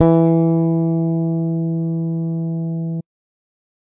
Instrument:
electronic bass